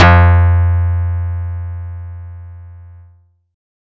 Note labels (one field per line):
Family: guitar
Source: acoustic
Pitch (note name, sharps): F2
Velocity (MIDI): 75